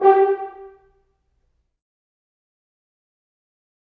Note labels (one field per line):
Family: brass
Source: acoustic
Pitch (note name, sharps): G4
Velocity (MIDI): 75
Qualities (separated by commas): fast decay, percussive, reverb